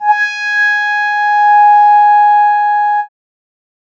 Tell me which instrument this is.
synthesizer keyboard